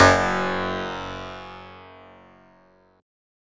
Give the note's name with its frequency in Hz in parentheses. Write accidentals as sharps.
F#1 (46.25 Hz)